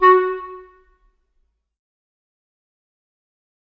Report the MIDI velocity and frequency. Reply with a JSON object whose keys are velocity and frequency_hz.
{"velocity": 100, "frequency_hz": 370}